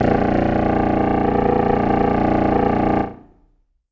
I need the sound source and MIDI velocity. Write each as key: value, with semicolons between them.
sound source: acoustic; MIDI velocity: 100